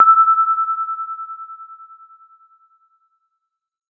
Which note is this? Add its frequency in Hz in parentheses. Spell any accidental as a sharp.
E6 (1319 Hz)